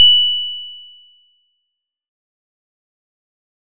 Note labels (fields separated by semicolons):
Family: guitar; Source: synthesizer; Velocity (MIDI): 50; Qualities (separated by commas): bright, fast decay